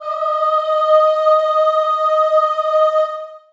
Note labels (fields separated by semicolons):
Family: voice; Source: acoustic; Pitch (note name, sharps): D#5; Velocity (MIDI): 75; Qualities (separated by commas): reverb